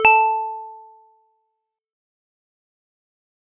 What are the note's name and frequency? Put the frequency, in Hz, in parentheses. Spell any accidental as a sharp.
A5 (880 Hz)